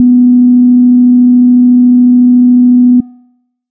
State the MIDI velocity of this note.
127